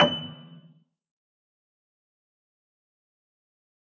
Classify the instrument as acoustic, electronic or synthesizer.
acoustic